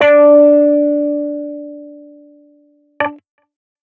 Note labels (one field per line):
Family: guitar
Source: electronic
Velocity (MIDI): 25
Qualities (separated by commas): distorted